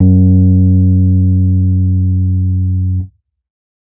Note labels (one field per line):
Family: keyboard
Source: electronic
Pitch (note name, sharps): F#2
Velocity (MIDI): 75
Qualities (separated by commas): dark